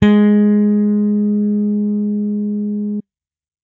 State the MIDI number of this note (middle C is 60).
56